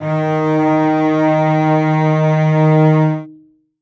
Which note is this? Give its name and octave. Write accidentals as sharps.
D#3